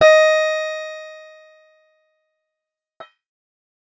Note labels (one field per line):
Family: guitar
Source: acoustic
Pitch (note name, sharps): D#5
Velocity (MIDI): 50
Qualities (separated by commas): bright, distorted, fast decay